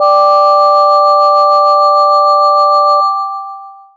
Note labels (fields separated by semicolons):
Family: mallet percussion; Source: electronic; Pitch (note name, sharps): G3; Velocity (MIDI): 75; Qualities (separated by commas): long release